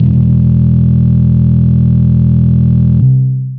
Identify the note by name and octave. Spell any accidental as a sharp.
E1